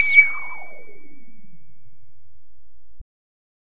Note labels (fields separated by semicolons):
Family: bass; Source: synthesizer; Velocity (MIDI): 100; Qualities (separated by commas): bright, distorted